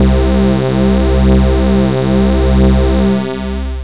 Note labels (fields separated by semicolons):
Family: bass; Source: synthesizer; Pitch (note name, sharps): C2; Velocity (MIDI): 127; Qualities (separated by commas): bright, distorted, long release